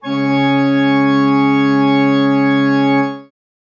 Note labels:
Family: organ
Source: acoustic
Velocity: 127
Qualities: dark, reverb

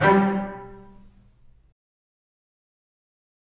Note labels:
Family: string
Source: acoustic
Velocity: 25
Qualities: fast decay, reverb

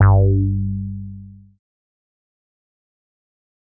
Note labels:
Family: bass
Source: synthesizer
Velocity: 25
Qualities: distorted, fast decay

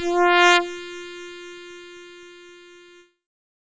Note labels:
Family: keyboard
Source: synthesizer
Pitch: F4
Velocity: 50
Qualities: bright, distorted

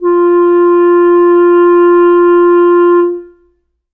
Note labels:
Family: reed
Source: acoustic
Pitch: F4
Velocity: 75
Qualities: reverb

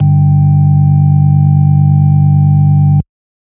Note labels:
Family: organ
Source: electronic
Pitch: G1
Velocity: 100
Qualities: dark

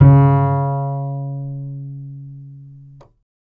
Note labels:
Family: bass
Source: electronic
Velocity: 100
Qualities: reverb

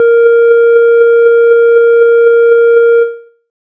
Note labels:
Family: bass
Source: synthesizer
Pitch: A#4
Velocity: 25

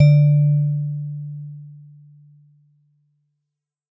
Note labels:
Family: mallet percussion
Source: acoustic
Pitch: D3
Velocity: 75

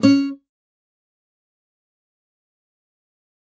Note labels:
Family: guitar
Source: acoustic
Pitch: C#4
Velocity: 25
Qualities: fast decay, percussive, reverb

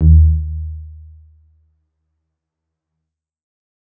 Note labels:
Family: keyboard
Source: electronic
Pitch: D#2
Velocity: 50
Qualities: dark

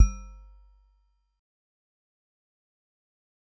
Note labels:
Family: mallet percussion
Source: acoustic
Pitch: G1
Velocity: 25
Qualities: fast decay, percussive

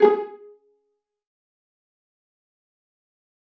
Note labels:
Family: string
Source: acoustic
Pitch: G#4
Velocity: 127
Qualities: fast decay, percussive, reverb

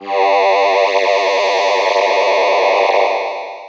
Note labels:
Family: voice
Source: synthesizer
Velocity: 127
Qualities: bright, distorted, long release

